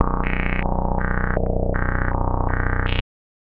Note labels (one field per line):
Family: bass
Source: synthesizer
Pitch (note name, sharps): B-1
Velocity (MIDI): 127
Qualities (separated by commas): tempo-synced